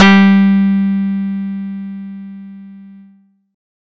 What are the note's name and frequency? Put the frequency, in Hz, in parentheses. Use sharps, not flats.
G3 (196 Hz)